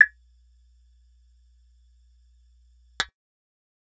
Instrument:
synthesizer bass